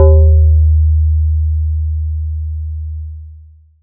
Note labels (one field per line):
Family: mallet percussion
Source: electronic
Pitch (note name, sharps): D#2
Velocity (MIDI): 50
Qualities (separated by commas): long release, multiphonic